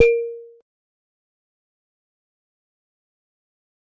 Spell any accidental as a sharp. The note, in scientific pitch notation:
A#4